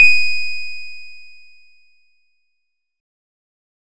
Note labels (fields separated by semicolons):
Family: keyboard; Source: electronic; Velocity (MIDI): 127; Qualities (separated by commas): bright